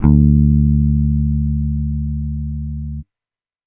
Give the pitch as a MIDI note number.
38